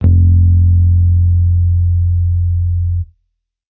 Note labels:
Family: bass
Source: electronic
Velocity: 50

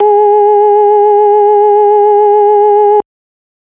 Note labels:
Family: organ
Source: electronic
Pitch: G#4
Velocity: 75

